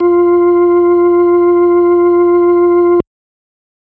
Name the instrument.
electronic organ